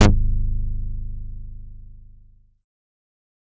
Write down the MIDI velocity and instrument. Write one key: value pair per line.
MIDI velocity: 127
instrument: synthesizer bass